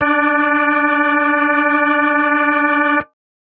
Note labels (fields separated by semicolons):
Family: organ; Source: electronic; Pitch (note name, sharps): D4; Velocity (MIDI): 50; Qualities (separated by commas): distorted